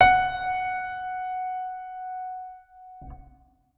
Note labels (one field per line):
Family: organ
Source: electronic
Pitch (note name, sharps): F#5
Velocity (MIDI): 75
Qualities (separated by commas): reverb